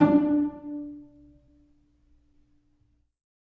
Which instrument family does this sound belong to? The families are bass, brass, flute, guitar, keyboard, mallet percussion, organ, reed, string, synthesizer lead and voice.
string